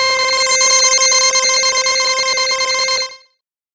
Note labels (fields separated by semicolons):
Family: bass; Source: synthesizer; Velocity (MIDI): 100; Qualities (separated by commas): bright, distorted, non-linear envelope